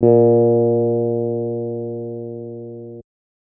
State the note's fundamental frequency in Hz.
116.5 Hz